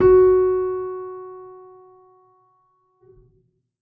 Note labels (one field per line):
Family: keyboard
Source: acoustic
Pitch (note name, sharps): F#4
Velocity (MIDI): 75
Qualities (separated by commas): reverb